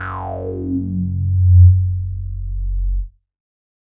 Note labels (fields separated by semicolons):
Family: bass; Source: synthesizer; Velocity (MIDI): 25; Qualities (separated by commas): distorted, non-linear envelope